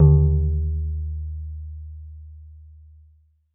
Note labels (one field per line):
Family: guitar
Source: synthesizer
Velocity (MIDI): 100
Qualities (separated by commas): dark